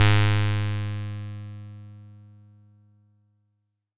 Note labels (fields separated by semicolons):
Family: bass; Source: synthesizer; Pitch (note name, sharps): G#2; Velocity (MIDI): 127; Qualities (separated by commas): bright, distorted